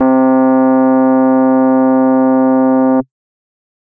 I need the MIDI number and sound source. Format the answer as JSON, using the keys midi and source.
{"midi": 48, "source": "electronic"}